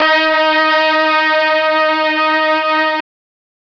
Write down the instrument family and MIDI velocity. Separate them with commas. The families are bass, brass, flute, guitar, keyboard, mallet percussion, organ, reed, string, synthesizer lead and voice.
brass, 127